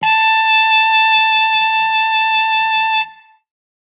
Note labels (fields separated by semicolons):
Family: brass; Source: acoustic; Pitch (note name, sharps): A5; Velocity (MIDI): 50